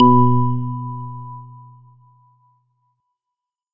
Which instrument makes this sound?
electronic organ